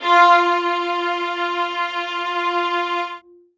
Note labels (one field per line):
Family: string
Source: acoustic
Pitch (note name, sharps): F4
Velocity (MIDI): 127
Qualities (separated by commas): reverb